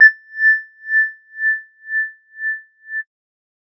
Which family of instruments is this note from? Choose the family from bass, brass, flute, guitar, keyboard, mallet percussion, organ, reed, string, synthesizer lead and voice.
bass